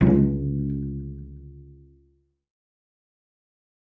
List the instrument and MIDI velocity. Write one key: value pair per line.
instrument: acoustic string instrument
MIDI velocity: 50